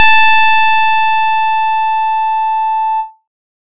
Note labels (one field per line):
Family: keyboard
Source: electronic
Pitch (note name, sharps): A5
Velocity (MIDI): 127